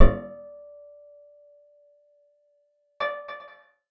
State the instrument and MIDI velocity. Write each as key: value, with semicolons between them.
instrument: acoustic guitar; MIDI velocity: 127